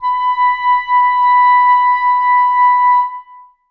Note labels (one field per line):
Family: reed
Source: acoustic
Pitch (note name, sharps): B5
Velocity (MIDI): 75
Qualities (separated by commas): long release, reverb